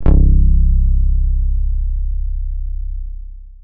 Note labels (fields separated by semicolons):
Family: guitar; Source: electronic; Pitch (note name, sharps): C1; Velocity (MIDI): 75; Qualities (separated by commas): long release